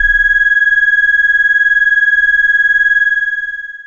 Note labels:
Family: bass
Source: synthesizer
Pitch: G#6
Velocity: 25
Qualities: long release

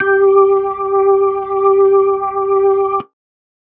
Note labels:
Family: organ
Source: electronic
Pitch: G4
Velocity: 25

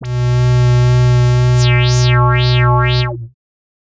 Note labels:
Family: bass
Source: synthesizer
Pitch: B2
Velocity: 127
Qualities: bright, distorted, non-linear envelope

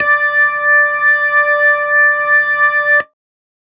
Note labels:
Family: organ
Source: electronic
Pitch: D5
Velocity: 127

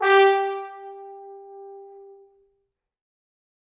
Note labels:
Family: brass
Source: acoustic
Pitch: G4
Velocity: 25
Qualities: bright, reverb

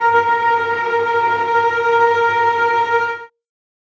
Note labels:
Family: string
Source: acoustic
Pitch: A#4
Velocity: 50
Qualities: bright, non-linear envelope, reverb

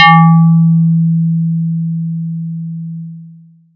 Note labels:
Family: mallet percussion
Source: electronic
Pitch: E3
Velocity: 100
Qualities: long release, multiphonic

